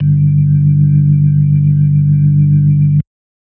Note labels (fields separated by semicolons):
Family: organ; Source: electronic; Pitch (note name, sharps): G1; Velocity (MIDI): 50; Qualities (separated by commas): dark